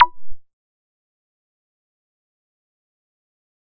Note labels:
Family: bass; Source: synthesizer; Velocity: 50; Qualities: fast decay, percussive

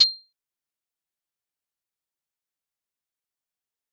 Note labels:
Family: mallet percussion; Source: acoustic; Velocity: 25; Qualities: bright, fast decay, percussive

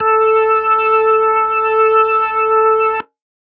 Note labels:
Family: organ; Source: electronic; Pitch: A4; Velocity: 127

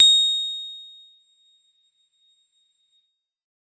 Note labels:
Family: keyboard; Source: electronic; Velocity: 127; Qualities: bright

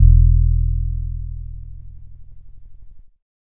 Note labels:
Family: keyboard; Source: electronic; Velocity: 75; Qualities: dark

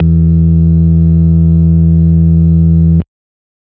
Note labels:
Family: organ; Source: electronic; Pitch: E2; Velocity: 127; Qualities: dark

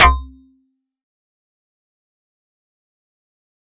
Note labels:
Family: mallet percussion; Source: acoustic; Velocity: 100; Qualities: fast decay, percussive

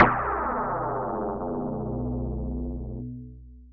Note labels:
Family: mallet percussion; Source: electronic; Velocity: 100; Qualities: long release

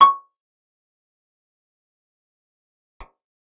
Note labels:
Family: guitar; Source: acoustic; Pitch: C#6; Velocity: 75; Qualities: fast decay, percussive, reverb

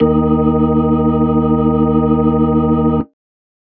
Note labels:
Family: organ; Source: electronic; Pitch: D#2; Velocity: 100

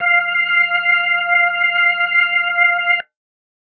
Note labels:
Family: organ; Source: electronic; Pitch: F5; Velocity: 127

